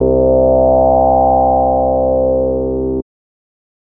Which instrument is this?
synthesizer bass